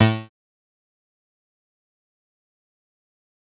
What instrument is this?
synthesizer bass